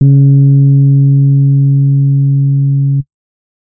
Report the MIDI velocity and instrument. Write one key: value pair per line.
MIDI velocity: 25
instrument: electronic keyboard